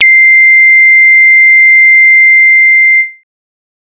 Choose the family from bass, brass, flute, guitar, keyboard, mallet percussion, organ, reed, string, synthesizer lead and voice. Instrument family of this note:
bass